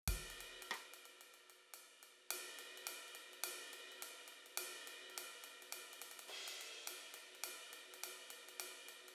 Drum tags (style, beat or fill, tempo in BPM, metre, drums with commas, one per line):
jazz
beat
105 BPM
4/4
ride, cross-stick, kick